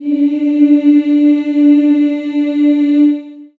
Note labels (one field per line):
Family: voice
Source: acoustic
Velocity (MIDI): 50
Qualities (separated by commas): long release, reverb